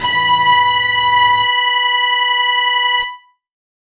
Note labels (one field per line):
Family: guitar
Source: electronic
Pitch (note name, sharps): B5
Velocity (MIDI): 50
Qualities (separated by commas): distorted